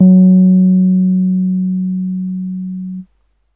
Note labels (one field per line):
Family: keyboard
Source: electronic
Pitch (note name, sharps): F#3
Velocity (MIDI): 50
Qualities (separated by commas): dark